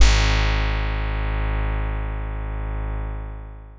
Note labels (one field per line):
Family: guitar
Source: synthesizer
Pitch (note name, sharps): G#1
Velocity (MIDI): 50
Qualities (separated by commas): bright, long release